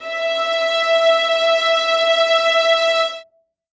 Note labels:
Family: string; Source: acoustic; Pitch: E5; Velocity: 75; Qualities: reverb

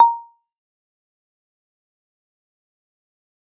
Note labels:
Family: mallet percussion; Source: acoustic; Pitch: A#5; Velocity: 100; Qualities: dark, fast decay, percussive, reverb

